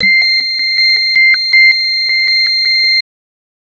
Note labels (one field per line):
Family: bass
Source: synthesizer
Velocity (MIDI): 50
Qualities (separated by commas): bright, tempo-synced